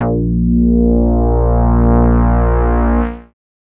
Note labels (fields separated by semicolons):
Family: bass; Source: synthesizer; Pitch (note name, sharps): A#1; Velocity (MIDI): 100; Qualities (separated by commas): distorted, multiphonic